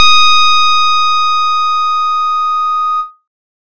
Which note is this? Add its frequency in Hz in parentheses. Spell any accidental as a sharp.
D#6 (1245 Hz)